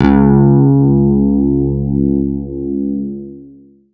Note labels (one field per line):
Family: guitar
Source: electronic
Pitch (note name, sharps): C#2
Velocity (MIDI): 75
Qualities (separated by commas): long release